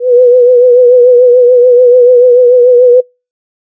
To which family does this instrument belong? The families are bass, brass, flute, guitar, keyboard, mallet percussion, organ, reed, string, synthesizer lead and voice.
flute